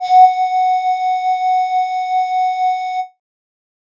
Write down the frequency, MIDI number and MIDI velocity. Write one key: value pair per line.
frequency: 740 Hz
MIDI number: 78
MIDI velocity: 50